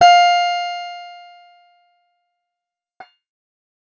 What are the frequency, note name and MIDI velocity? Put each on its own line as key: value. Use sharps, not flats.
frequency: 698.5 Hz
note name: F5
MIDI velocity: 50